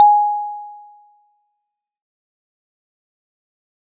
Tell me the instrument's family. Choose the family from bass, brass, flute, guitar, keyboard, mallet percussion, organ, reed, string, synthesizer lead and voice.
mallet percussion